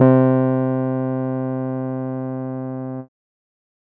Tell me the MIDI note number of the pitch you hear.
48